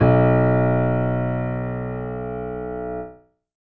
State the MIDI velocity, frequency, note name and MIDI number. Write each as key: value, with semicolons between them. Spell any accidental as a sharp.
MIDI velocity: 75; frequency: 61.74 Hz; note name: B1; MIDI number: 35